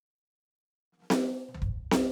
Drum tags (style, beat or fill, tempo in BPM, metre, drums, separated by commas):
Afro-Cuban rumba, fill, 110 BPM, 4/4, snare, high tom, floor tom, kick